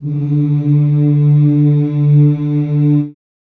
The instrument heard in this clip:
acoustic voice